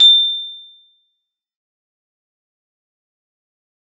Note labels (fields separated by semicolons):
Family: guitar; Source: acoustic; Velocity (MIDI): 25; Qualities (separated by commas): bright, fast decay, percussive, reverb